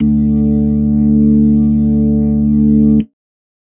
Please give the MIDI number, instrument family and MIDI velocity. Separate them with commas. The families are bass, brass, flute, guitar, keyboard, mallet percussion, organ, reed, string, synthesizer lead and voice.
38, organ, 127